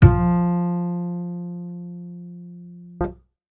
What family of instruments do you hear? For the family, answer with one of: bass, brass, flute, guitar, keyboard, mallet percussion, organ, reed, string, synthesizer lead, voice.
bass